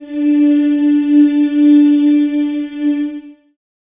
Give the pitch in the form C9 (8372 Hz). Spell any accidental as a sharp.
D4 (293.7 Hz)